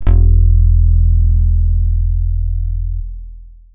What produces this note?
electronic guitar